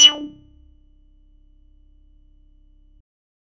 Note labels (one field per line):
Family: bass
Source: synthesizer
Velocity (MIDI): 75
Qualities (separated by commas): percussive